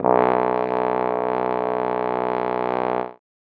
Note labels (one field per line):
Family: brass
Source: acoustic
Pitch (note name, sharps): B1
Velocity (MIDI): 127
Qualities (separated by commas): bright